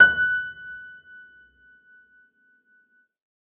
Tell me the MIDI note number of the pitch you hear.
90